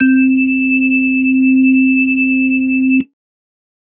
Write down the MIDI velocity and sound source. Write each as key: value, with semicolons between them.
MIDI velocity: 75; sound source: electronic